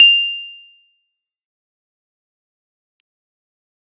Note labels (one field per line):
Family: keyboard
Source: electronic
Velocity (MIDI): 50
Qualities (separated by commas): bright, fast decay, percussive